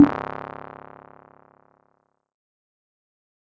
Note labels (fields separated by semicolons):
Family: keyboard; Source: electronic; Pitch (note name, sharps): C#1; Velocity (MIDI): 25; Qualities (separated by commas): fast decay, percussive